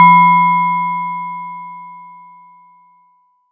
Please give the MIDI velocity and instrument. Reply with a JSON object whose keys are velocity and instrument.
{"velocity": 50, "instrument": "acoustic mallet percussion instrument"}